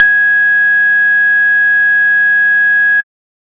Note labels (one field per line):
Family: bass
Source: synthesizer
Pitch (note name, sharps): G#6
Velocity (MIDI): 25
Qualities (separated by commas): distorted, tempo-synced